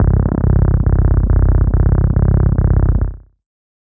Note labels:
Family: bass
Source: synthesizer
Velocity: 100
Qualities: distorted, tempo-synced

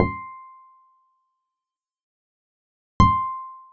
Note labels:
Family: guitar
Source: acoustic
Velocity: 25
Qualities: percussive

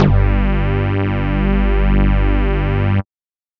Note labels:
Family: bass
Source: synthesizer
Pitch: G1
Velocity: 127

